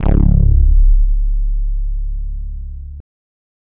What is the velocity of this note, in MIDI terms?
75